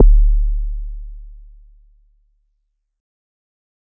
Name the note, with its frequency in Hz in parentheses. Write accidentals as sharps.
D1 (36.71 Hz)